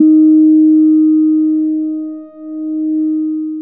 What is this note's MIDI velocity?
50